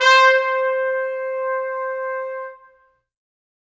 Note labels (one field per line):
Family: brass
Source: acoustic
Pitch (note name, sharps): C5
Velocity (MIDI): 75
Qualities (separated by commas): bright, reverb